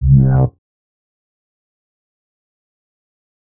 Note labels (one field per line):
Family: bass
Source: synthesizer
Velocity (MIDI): 25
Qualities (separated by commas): distorted, fast decay